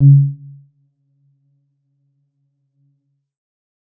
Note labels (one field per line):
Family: keyboard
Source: electronic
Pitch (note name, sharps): C#3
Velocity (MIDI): 25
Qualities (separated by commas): dark, percussive, reverb